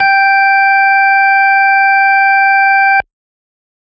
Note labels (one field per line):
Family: organ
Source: electronic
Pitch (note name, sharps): G5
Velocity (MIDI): 25